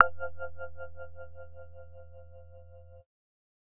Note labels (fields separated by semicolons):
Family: bass; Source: synthesizer; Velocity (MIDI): 50; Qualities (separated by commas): distorted